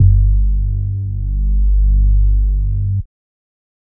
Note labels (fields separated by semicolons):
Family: bass; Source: synthesizer; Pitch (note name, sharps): G1; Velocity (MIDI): 25